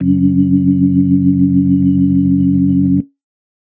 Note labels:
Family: organ; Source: electronic; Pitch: F#1; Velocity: 127

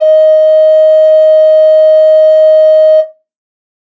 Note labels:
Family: flute; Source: acoustic; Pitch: D#5; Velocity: 50

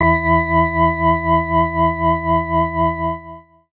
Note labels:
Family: organ; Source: electronic; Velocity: 75; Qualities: distorted

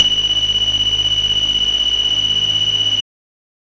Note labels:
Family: bass; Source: synthesizer; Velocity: 25; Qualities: bright, distorted

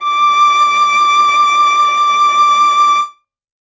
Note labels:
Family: string; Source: acoustic; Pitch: D6; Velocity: 75; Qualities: reverb

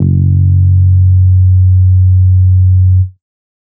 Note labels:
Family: bass; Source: synthesizer; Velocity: 127; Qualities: dark

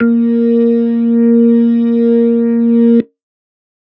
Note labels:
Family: organ; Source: electronic; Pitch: A#3; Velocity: 100

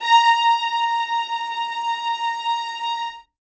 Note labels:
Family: string; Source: acoustic; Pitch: A#5; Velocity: 127; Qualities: reverb

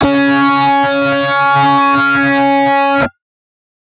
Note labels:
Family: guitar; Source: electronic; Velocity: 100; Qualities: bright, distorted

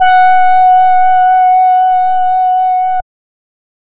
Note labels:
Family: reed; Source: synthesizer; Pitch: F#5; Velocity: 25; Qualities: distorted, non-linear envelope

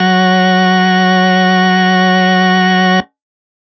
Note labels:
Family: organ; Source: electronic; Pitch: F#3; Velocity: 127; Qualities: distorted

